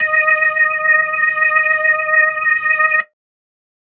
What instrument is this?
electronic organ